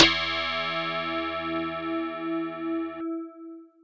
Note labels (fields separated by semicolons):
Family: mallet percussion; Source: electronic; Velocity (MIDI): 127; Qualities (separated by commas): bright, long release